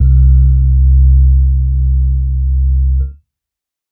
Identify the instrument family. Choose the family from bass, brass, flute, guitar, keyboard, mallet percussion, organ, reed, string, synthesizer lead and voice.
keyboard